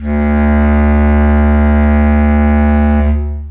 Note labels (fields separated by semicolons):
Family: reed; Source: acoustic; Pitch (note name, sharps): D2; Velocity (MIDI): 50; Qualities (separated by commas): long release, reverb